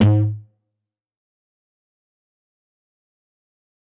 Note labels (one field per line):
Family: guitar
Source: electronic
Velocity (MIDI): 25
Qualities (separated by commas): distorted, fast decay, percussive